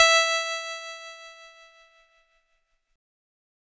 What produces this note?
electronic keyboard